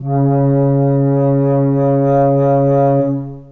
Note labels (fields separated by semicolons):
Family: flute; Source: acoustic; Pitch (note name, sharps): C#3; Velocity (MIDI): 75; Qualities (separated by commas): long release, reverb